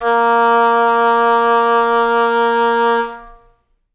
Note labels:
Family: reed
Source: acoustic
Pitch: A#3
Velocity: 25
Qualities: reverb

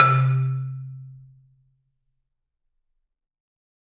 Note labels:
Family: mallet percussion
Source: acoustic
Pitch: C3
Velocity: 100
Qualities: reverb

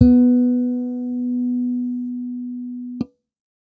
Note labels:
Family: bass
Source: electronic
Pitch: B3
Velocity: 75

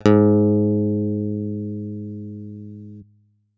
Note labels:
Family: guitar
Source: electronic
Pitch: G#2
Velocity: 127

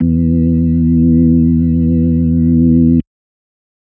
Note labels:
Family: organ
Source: electronic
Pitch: E2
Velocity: 25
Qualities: dark

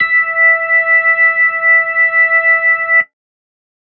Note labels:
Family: organ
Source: electronic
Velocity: 25

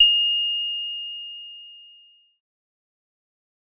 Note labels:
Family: bass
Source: synthesizer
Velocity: 50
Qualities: distorted, fast decay

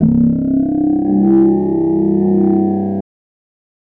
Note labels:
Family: voice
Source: synthesizer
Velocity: 50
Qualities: distorted

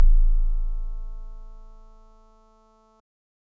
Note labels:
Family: keyboard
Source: electronic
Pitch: A0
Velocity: 100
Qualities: dark

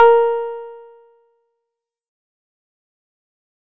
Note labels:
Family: guitar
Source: synthesizer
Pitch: A#4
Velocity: 127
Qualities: dark, fast decay

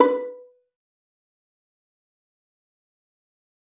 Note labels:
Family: string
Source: acoustic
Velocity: 75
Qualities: fast decay, percussive, reverb

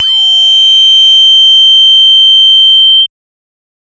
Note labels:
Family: bass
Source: synthesizer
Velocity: 75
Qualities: bright, distorted, multiphonic

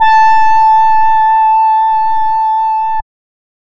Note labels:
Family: reed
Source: synthesizer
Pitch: A5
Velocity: 25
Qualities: distorted, non-linear envelope

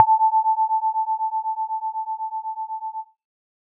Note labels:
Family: synthesizer lead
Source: synthesizer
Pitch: A5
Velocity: 50

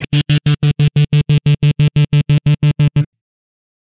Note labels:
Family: guitar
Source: electronic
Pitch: D3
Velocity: 50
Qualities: bright, distorted, tempo-synced

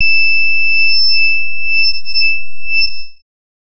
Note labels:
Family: bass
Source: synthesizer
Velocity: 100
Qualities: bright, distorted, non-linear envelope

